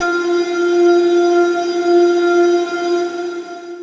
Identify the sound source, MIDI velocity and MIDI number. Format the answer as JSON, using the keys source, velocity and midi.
{"source": "electronic", "velocity": 25, "midi": 65}